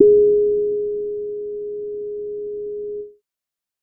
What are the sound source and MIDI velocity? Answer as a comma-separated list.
synthesizer, 25